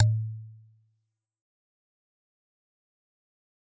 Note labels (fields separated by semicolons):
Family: mallet percussion; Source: acoustic; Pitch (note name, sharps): A2; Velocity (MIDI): 127; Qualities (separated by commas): fast decay, percussive